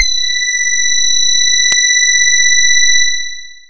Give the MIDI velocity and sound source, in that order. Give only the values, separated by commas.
100, synthesizer